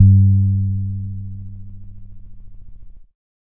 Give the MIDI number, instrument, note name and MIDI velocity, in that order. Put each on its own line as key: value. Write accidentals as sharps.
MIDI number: 43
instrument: electronic keyboard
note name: G2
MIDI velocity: 100